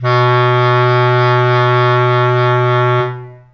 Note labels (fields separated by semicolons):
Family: reed; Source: acoustic; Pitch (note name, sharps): B2; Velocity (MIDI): 75; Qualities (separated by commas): long release, reverb